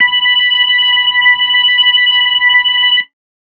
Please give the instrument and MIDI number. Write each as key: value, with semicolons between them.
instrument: electronic organ; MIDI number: 83